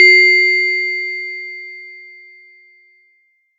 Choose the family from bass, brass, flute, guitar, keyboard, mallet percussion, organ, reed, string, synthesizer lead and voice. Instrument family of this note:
mallet percussion